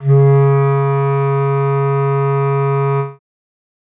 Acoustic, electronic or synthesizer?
acoustic